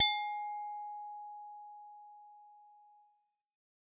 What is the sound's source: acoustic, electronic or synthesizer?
synthesizer